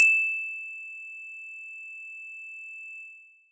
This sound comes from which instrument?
acoustic mallet percussion instrument